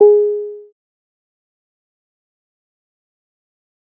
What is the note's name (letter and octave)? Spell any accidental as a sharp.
G#4